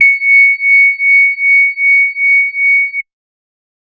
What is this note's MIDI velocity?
100